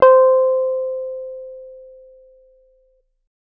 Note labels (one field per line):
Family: guitar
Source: acoustic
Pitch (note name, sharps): C5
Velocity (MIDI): 50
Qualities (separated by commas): dark